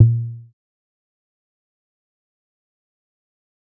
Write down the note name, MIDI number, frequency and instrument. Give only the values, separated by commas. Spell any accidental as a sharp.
A#2, 46, 116.5 Hz, synthesizer bass